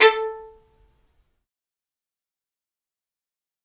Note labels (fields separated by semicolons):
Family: string; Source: acoustic; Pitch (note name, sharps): A4; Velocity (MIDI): 50; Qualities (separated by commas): fast decay, percussive, reverb